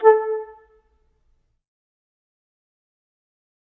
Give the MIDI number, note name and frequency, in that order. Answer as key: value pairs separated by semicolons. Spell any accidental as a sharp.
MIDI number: 69; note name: A4; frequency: 440 Hz